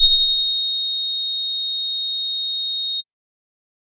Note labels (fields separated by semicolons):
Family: bass; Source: synthesizer; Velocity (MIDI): 75; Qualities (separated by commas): bright, distorted